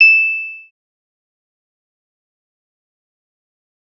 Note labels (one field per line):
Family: bass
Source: synthesizer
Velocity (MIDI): 127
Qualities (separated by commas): fast decay, percussive